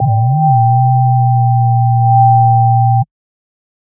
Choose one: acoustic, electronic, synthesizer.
synthesizer